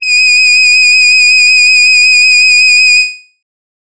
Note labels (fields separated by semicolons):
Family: voice; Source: synthesizer; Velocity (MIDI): 25; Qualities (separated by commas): bright